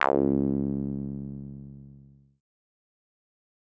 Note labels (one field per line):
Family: synthesizer lead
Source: synthesizer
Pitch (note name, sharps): C#2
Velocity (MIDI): 127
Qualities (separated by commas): distorted, fast decay